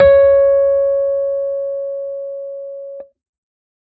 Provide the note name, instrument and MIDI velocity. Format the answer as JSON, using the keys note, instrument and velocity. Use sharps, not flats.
{"note": "C#5", "instrument": "electronic keyboard", "velocity": 100}